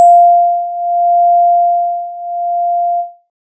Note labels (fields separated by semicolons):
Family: synthesizer lead; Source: synthesizer; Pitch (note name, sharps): F5; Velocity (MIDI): 127